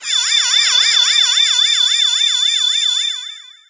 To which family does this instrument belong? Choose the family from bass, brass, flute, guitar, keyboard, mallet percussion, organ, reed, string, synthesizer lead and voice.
voice